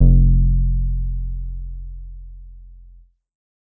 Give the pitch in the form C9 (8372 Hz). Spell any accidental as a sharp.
F1 (43.65 Hz)